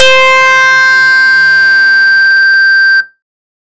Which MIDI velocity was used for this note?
100